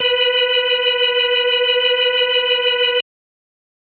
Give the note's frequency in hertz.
493.9 Hz